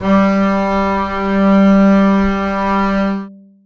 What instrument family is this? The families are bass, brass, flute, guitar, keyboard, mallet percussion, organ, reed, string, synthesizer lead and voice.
string